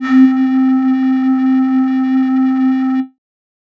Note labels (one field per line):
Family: flute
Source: synthesizer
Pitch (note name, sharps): C4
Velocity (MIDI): 75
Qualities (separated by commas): distorted